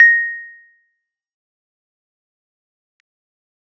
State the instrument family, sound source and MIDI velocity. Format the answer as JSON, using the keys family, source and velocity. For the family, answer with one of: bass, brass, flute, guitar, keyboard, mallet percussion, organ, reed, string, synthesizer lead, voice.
{"family": "keyboard", "source": "electronic", "velocity": 75}